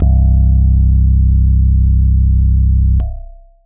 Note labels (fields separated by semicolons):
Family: keyboard; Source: electronic; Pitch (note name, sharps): C1; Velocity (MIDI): 100; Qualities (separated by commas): long release